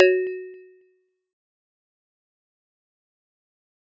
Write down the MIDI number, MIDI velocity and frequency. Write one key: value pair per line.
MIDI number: 66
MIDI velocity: 75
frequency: 370 Hz